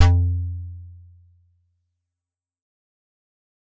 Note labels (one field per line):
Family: keyboard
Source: acoustic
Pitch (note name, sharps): F2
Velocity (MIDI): 75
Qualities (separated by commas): fast decay